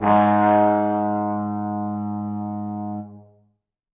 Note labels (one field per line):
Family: brass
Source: acoustic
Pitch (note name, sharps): G#2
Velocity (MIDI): 100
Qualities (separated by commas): bright, reverb